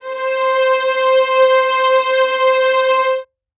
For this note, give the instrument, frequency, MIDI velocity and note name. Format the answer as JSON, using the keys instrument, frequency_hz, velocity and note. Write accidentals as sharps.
{"instrument": "acoustic string instrument", "frequency_hz": 523.3, "velocity": 50, "note": "C5"}